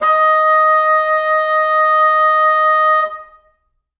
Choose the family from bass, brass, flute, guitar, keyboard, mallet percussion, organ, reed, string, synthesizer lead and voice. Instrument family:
reed